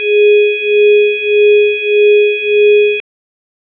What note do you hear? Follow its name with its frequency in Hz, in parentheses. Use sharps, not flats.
G#4 (415.3 Hz)